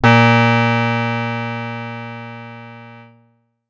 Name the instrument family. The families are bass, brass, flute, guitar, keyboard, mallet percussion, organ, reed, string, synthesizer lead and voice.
guitar